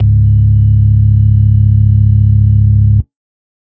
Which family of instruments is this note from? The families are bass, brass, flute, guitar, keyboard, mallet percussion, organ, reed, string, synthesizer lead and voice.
organ